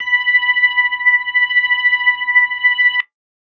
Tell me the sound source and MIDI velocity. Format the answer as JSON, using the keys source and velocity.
{"source": "electronic", "velocity": 127}